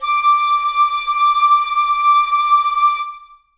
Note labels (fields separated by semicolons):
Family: reed; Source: acoustic; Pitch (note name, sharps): D6; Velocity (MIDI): 127; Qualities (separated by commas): reverb